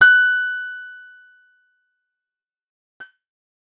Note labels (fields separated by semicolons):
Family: guitar; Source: acoustic; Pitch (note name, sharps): F#6; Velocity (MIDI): 25; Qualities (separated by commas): bright, distorted, fast decay